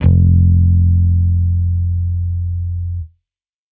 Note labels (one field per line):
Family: bass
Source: electronic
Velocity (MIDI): 127